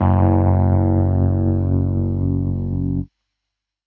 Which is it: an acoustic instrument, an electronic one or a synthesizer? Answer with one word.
electronic